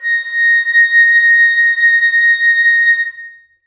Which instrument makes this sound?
acoustic flute